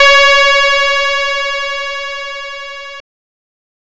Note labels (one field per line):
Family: guitar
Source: synthesizer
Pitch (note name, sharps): C#5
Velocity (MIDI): 50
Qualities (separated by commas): bright, distorted